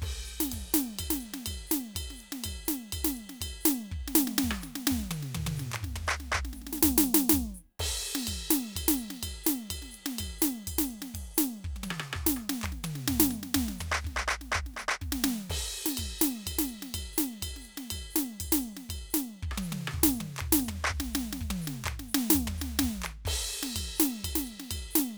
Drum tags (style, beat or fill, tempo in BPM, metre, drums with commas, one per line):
calypso
beat
124 BPM
4/4
crash, ride, ride bell, hi-hat pedal, percussion, snare, cross-stick, high tom, mid tom, floor tom, kick